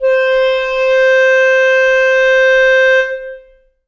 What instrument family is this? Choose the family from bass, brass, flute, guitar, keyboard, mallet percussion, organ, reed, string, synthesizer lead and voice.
reed